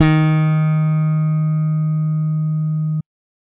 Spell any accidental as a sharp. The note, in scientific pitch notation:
D#3